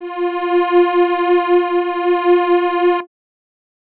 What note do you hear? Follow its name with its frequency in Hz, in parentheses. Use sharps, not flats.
F4 (349.2 Hz)